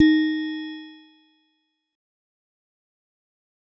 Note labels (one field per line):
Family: mallet percussion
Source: acoustic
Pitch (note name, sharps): D#4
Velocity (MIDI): 50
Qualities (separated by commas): fast decay